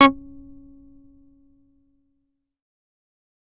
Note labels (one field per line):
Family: bass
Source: synthesizer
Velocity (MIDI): 100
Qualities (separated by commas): distorted, fast decay, percussive